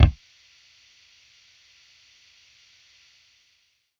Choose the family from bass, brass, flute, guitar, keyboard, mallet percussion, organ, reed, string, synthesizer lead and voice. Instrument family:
bass